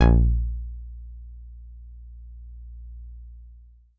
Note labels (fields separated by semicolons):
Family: guitar; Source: synthesizer; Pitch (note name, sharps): A#1; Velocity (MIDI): 100; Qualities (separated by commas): long release